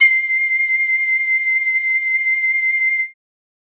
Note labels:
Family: flute; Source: acoustic; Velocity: 127

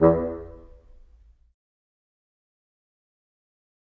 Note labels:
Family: reed; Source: acoustic; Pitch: E2; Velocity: 50; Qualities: fast decay, percussive, reverb

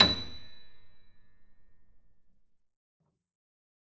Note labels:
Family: keyboard; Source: acoustic; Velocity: 100; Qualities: reverb

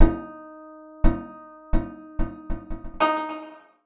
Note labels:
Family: guitar; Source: acoustic; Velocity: 75; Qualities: percussive, reverb

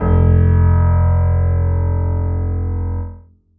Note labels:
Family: keyboard; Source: acoustic; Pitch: F1; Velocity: 75; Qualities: reverb

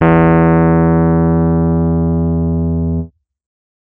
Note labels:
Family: keyboard; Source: electronic; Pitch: E2; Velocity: 127; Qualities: distorted

